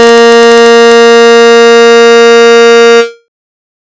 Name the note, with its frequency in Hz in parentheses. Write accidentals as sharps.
A#3 (233.1 Hz)